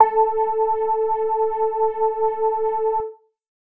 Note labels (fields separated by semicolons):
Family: keyboard; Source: electronic; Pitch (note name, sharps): A4; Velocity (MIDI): 75; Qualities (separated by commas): distorted